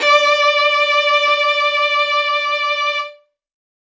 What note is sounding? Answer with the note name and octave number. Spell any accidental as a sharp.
D5